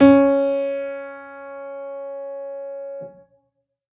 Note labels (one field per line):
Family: keyboard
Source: acoustic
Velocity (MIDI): 50